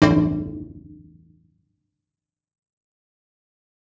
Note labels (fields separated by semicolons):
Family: guitar; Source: acoustic; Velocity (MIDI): 25; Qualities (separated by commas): fast decay